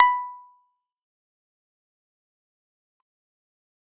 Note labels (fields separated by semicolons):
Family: keyboard; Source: electronic; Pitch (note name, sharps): B5; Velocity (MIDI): 50; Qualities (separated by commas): fast decay, percussive